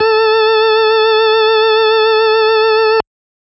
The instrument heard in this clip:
electronic organ